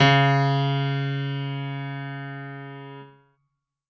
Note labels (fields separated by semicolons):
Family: keyboard; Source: acoustic; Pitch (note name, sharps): C#3; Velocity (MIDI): 127